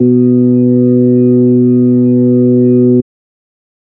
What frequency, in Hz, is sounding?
123.5 Hz